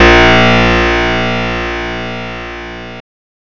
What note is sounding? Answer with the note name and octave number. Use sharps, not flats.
A#1